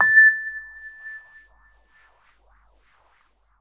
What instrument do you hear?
electronic keyboard